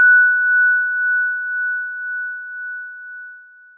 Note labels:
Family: mallet percussion; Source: acoustic; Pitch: F#6; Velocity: 50; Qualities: bright, long release

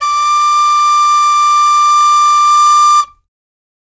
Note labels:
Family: flute; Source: acoustic; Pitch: D6; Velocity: 50; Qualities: bright

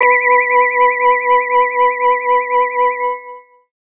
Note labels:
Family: organ; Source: electronic; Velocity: 25; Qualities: distorted, long release

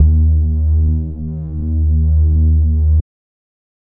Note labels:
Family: bass; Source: synthesizer; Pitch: D#2; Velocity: 75; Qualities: dark

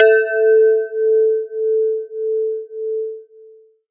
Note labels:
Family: guitar; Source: synthesizer; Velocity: 25; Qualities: long release

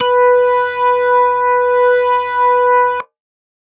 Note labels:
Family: organ; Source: electronic; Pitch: B4; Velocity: 75

